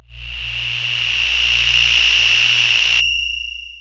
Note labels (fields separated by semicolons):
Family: voice; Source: synthesizer; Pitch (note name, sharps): A#1; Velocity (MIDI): 100; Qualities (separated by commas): distorted, long release